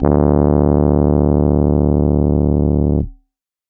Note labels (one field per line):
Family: keyboard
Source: electronic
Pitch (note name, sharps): D1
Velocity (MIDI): 75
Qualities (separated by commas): distorted